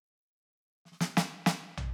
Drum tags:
Afro-Cuban bembé, fill, 122 BPM, 4/4, hi-hat pedal, snare, floor tom

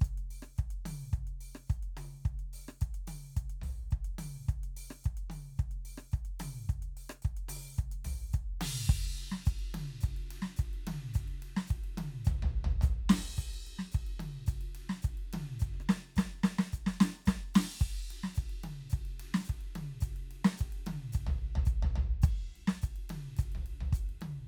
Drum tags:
calypso, beat, 108 BPM, 4/4, crash, ride, closed hi-hat, open hi-hat, hi-hat pedal, snare, cross-stick, high tom, floor tom, kick

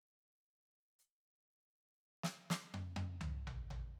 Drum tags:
rock, fill, 60 BPM, 4/4, hi-hat pedal, snare, high tom, mid tom, floor tom

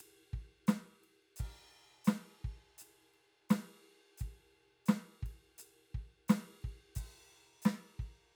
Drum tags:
rock, beat, 86 BPM, 4/4, crash, ride, hi-hat pedal, snare, kick

